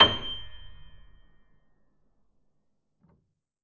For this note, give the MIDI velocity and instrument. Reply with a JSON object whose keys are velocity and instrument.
{"velocity": 25, "instrument": "acoustic keyboard"}